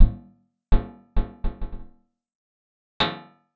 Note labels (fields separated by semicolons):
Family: guitar; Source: acoustic; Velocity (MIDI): 50; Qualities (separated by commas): percussive, reverb